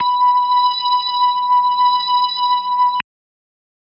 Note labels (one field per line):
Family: organ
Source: electronic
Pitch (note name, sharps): B5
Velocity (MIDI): 100